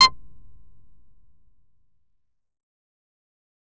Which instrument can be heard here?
synthesizer bass